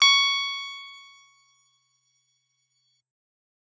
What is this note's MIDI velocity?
100